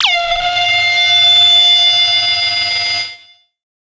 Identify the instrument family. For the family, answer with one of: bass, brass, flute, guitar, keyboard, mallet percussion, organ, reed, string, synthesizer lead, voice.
synthesizer lead